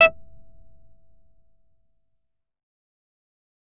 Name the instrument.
synthesizer bass